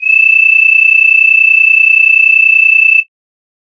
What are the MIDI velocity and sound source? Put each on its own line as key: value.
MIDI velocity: 25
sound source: synthesizer